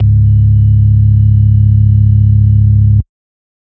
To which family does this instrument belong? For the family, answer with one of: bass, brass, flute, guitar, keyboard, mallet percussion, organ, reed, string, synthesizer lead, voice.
organ